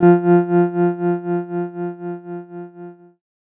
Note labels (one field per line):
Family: keyboard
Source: electronic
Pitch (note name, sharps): F3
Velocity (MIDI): 75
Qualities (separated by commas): dark